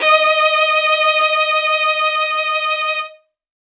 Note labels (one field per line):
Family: string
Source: acoustic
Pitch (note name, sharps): D#5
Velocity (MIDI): 127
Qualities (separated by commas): bright, reverb